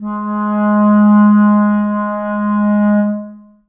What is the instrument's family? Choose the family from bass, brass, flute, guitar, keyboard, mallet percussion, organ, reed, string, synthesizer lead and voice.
reed